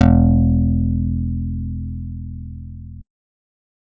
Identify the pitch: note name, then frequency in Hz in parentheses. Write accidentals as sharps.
E1 (41.2 Hz)